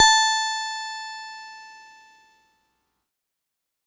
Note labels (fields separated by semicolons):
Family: keyboard; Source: electronic; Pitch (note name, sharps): A5; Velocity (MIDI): 50; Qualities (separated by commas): bright, distorted